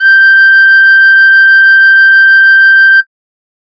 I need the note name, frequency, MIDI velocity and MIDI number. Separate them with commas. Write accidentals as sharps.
G6, 1568 Hz, 25, 91